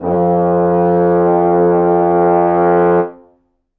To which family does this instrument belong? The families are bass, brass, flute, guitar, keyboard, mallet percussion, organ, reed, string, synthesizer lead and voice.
brass